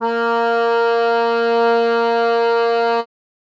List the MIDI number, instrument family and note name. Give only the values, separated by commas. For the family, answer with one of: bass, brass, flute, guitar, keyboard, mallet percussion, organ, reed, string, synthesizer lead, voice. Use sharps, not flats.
58, reed, A#3